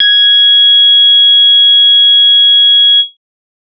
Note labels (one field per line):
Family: bass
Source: synthesizer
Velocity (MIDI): 75